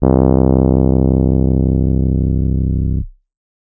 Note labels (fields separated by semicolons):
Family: keyboard; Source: electronic; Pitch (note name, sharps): C1; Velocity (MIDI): 75; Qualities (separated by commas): distorted